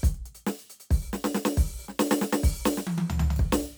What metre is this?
4/4